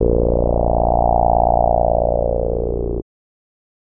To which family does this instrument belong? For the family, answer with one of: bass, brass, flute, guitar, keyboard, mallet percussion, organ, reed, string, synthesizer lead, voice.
bass